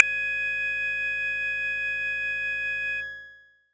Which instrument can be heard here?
synthesizer bass